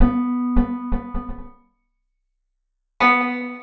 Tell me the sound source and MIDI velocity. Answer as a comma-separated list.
acoustic, 50